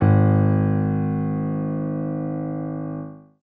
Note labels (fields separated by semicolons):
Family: keyboard; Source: acoustic; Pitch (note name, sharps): G#1; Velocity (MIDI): 75